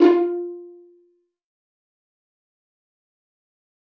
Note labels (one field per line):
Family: string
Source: acoustic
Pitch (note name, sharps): F4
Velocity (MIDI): 100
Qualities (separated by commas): fast decay, reverb